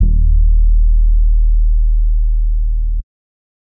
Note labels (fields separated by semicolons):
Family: bass; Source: synthesizer; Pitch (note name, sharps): D#1; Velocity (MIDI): 127; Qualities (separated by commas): dark